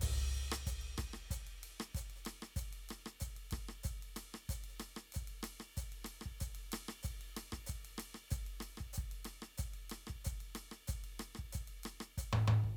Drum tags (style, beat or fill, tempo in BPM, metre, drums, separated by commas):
Afrobeat, beat, 94 BPM, 4/4, crash, ride, hi-hat pedal, cross-stick, high tom, kick